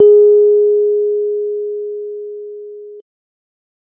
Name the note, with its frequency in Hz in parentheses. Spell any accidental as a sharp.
G#4 (415.3 Hz)